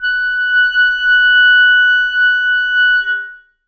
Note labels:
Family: reed; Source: acoustic; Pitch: F#6; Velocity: 75; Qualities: reverb

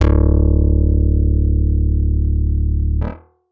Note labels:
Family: guitar; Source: electronic; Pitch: D1; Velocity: 127

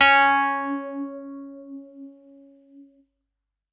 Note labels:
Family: keyboard; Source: electronic; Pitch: C#4; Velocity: 127

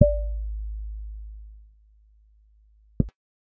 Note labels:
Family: bass; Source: synthesizer; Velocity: 25

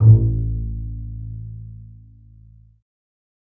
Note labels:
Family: string; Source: acoustic; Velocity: 100; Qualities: dark, reverb

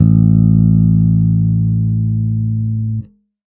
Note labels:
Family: bass; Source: electronic; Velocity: 75

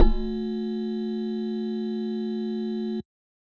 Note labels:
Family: bass; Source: synthesizer; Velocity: 50

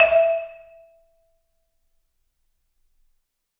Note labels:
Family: mallet percussion; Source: acoustic; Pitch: E5; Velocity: 127; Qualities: percussive, reverb

